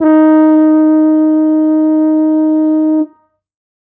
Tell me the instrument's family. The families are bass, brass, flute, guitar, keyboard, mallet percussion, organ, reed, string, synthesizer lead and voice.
brass